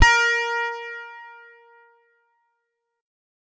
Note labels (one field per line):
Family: guitar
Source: electronic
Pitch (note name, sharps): A#4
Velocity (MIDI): 75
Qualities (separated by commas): distorted